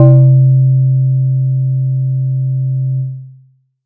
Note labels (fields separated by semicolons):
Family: mallet percussion; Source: acoustic; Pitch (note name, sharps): C3; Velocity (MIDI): 100; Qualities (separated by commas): long release